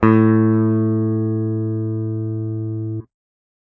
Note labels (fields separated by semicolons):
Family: guitar; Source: electronic; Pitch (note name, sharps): A2; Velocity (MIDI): 100